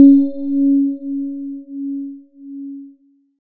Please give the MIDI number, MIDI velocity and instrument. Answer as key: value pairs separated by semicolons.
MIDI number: 61; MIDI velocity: 25; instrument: electronic keyboard